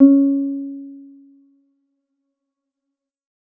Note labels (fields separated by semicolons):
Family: keyboard; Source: electronic; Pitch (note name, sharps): C#4; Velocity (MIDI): 50; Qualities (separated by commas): dark